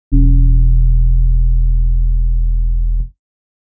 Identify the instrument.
electronic keyboard